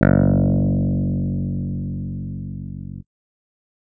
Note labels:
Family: keyboard; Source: electronic; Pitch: F#1; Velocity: 75

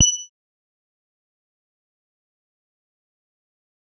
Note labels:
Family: bass; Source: synthesizer; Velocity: 75; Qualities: bright, distorted, fast decay, percussive

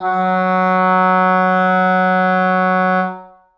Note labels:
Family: reed; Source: acoustic; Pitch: F#3; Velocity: 75; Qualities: reverb

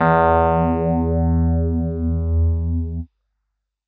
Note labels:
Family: keyboard; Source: electronic; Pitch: E2; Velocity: 100; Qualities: distorted

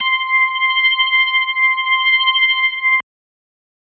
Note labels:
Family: organ; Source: electronic; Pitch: C6; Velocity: 25; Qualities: distorted

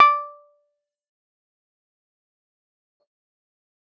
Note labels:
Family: keyboard; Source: electronic; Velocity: 100; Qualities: fast decay, percussive

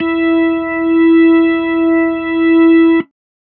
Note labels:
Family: organ; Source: electronic; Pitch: E4; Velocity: 127

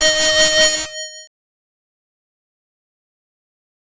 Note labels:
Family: bass; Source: synthesizer; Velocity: 50; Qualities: bright, distorted, fast decay, multiphonic

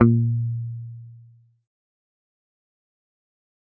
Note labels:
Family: guitar; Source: electronic; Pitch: A#2; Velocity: 127; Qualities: fast decay

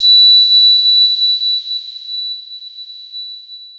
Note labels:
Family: mallet percussion; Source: electronic; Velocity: 75; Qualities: bright, long release, non-linear envelope

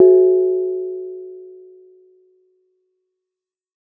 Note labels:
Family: mallet percussion; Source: acoustic; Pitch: F#4; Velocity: 127; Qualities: reverb

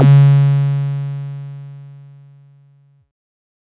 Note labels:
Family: bass; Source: synthesizer; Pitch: C#3; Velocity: 75; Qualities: bright, distorted

